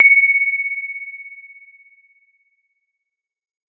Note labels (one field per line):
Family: keyboard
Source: electronic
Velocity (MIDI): 127